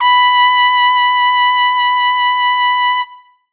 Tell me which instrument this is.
acoustic brass instrument